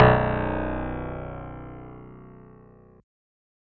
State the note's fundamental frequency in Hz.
30.87 Hz